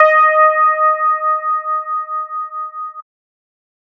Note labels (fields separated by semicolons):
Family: bass; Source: synthesizer; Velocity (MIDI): 75